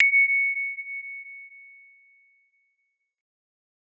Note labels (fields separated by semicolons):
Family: mallet percussion; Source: acoustic; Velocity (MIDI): 100; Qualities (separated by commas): bright, non-linear envelope